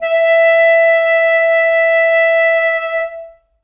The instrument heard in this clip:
acoustic reed instrument